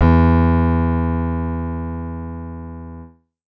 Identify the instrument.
synthesizer keyboard